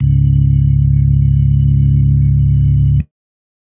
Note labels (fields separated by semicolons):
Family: organ; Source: electronic; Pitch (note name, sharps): C#1; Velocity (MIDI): 75; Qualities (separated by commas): dark